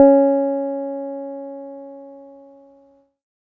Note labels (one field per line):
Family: keyboard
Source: electronic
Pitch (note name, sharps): C#4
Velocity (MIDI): 100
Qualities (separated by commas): dark